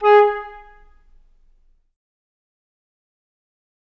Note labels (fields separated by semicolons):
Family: flute; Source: acoustic; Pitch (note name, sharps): G#4; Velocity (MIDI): 75; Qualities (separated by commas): fast decay, percussive, reverb